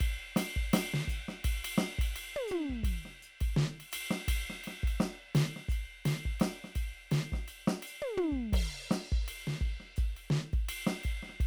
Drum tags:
New Orleans funk
beat
84 BPM
4/4
crash, ride, ride bell, open hi-hat, hi-hat pedal, snare, high tom, floor tom, kick

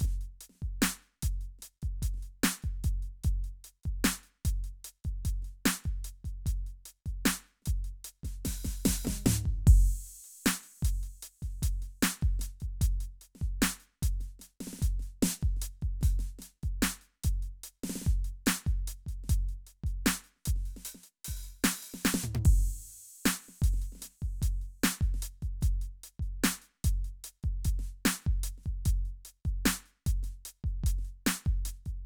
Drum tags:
hip-hop
beat
75 BPM
4/4
crash, closed hi-hat, open hi-hat, hi-hat pedal, snare, mid tom, floor tom, kick

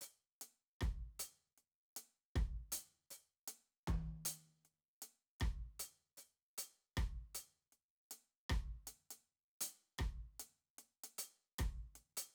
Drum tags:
reggae
beat
78 BPM
4/4
closed hi-hat, hi-hat pedal, cross-stick, high tom, kick

